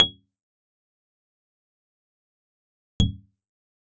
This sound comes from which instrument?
acoustic guitar